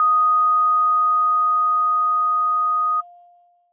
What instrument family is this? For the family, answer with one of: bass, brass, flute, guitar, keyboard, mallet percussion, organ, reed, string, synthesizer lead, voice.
mallet percussion